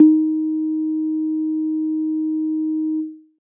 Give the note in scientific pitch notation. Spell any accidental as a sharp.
D#4